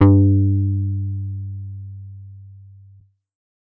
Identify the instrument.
synthesizer bass